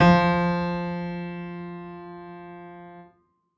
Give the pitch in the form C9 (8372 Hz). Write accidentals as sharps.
F3 (174.6 Hz)